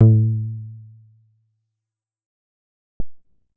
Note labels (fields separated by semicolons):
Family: bass; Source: synthesizer; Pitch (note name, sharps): A2; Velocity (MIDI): 25; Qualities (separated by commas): dark, fast decay